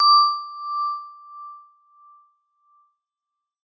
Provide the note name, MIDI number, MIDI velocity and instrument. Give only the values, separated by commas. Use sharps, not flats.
D6, 86, 127, acoustic mallet percussion instrument